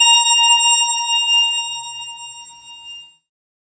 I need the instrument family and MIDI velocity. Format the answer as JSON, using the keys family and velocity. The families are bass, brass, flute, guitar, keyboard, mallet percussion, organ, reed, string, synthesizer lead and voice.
{"family": "keyboard", "velocity": 127}